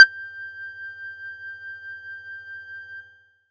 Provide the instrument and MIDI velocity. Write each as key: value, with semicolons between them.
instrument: synthesizer bass; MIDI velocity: 25